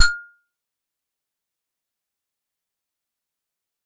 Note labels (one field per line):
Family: keyboard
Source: acoustic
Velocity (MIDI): 25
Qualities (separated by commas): fast decay, percussive